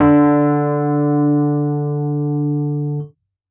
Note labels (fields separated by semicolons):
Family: keyboard; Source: electronic; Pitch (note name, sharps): D3; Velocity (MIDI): 127; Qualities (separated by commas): dark